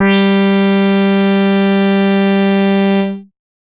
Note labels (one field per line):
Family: bass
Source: synthesizer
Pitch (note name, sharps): G3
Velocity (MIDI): 127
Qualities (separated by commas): bright, distorted